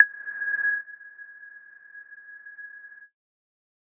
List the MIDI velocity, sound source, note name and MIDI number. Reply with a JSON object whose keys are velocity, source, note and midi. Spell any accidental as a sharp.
{"velocity": 100, "source": "electronic", "note": "G#6", "midi": 92}